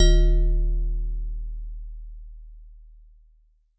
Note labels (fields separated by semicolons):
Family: mallet percussion; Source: acoustic; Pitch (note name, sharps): D#1; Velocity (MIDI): 75